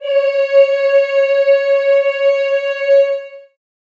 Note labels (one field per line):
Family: voice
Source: acoustic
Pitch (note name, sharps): C#5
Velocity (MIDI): 100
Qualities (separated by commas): long release, reverb